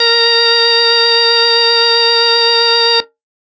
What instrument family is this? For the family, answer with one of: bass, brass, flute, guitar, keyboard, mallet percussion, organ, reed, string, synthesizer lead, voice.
organ